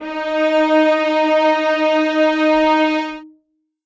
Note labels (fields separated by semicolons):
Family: string; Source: acoustic; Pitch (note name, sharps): D#4; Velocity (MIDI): 127; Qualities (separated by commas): reverb